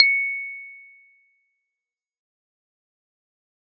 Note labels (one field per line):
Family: keyboard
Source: electronic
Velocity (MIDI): 50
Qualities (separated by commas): fast decay